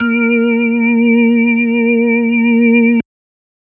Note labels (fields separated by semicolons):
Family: organ; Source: electronic; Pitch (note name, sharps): A#3; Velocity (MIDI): 25